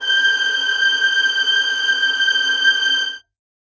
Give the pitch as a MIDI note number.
91